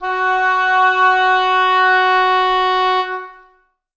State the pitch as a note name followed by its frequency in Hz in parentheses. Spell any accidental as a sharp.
F#4 (370 Hz)